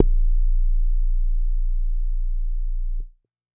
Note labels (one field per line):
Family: bass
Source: synthesizer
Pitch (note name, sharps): A#0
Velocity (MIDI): 75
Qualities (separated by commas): dark, distorted